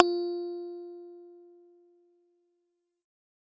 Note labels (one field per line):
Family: bass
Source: synthesizer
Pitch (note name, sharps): F4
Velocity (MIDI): 127